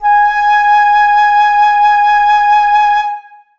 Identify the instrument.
acoustic flute